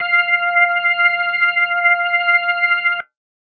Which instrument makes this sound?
electronic organ